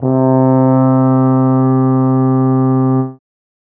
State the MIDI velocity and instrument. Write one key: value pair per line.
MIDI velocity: 75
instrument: acoustic brass instrument